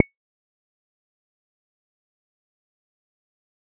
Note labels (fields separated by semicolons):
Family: bass; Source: synthesizer; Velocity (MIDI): 75; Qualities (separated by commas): fast decay, percussive